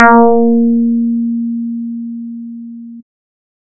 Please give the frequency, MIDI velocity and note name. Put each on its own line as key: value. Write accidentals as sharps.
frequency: 233.1 Hz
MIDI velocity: 127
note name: A#3